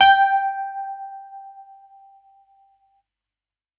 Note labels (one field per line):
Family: keyboard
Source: electronic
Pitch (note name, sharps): G5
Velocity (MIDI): 127